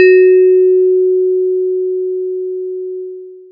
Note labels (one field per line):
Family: mallet percussion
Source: electronic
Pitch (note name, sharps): F#4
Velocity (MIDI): 25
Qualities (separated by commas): long release, multiphonic